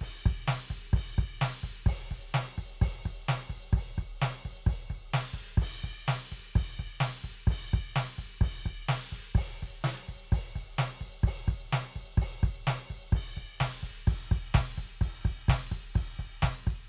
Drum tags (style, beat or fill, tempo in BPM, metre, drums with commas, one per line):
rock
beat
128 BPM
4/4
crash, open hi-hat, snare, cross-stick, kick